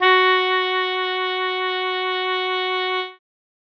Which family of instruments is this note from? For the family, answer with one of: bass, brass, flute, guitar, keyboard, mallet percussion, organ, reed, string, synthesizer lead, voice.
reed